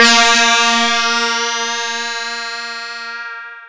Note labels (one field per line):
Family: mallet percussion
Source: electronic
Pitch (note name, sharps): A#3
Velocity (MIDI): 100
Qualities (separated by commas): bright, distorted, long release, non-linear envelope